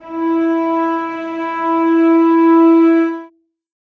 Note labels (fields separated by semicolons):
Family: string; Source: acoustic; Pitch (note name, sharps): E4; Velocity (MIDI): 25; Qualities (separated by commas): reverb